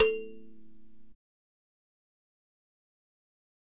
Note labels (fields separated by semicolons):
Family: mallet percussion; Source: acoustic; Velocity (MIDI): 50; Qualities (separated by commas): fast decay, reverb